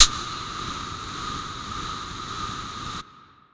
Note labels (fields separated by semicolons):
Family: flute; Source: acoustic; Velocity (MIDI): 75; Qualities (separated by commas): distorted